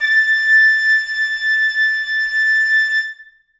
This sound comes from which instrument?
acoustic reed instrument